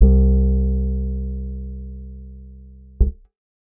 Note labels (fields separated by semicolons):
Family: guitar; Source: acoustic; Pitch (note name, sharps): C2; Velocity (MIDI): 25; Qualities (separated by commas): dark